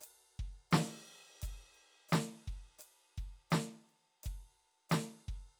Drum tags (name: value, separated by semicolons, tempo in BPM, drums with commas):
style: rock; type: beat; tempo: 86 BPM; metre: 4/4; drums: crash, ride, hi-hat pedal, snare, kick